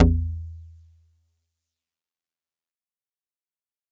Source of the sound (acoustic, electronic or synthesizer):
acoustic